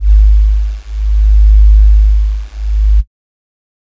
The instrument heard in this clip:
synthesizer flute